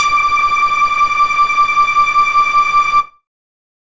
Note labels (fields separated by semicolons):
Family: bass; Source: synthesizer; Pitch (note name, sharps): D6; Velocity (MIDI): 50